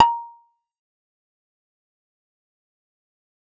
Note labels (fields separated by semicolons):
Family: bass; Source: synthesizer; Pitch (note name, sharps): A#5; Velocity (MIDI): 75; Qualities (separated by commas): fast decay, percussive